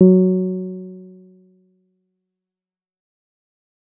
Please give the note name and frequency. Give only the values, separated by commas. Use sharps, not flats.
F#3, 185 Hz